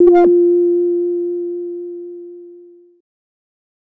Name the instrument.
synthesizer bass